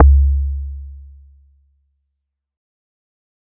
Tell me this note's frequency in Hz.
69.3 Hz